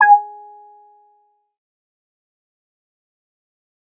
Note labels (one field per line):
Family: bass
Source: synthesizer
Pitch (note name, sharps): G#5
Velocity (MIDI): 25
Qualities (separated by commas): distorted, fast decay, percussive